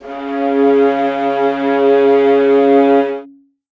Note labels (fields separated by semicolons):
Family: string; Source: acoustic; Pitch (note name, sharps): C#3; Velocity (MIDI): 75; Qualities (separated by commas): reverb